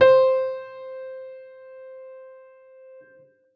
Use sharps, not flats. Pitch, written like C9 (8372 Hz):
C5 (523.3 Hz)